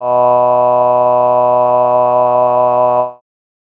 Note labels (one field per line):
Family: voice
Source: synthesizer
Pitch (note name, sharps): B2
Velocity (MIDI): 25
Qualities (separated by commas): bright